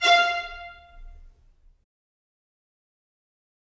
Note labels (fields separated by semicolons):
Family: string; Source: acoustic; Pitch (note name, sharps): F5; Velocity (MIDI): 25; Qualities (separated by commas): fast decay, reverb